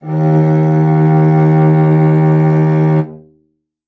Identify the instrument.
acoustic string instrument